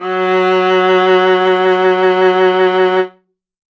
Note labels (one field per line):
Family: string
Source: acoustic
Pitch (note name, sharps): F#3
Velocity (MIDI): 100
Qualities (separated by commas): reverb